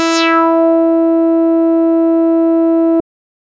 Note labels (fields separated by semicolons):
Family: bass; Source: synthesizer; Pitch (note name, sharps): E4; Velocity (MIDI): 127; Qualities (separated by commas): distorted